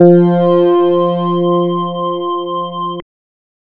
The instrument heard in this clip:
synthesizer bass